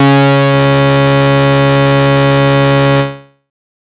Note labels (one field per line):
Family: bass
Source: synthesizer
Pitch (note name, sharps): C#3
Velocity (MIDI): 100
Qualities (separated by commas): bright, distorted